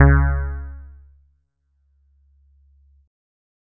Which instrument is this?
electronic keyboard